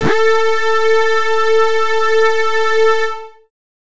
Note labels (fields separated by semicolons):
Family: bass; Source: synthesizer; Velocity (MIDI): 100; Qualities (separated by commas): bright, distorted